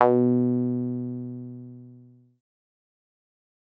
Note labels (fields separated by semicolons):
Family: synthesizer lead; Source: synthesizer; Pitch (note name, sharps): B2; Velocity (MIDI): 25; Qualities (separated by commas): distorted, fast decay